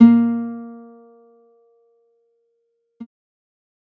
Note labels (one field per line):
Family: guitar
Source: electronic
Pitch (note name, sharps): A#3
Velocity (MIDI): 75